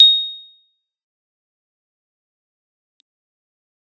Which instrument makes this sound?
electronic keyboard